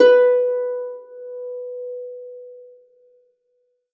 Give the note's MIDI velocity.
50